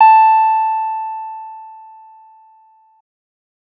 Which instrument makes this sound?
synthesizer bass